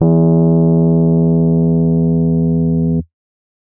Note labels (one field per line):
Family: keyboard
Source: electronic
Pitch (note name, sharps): E2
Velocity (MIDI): 100